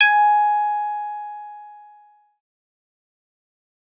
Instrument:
synthesizer lead